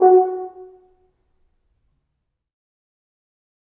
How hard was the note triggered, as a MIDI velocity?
50